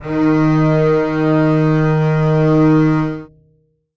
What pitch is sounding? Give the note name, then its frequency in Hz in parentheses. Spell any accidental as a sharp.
D#3 (155.6 Hz)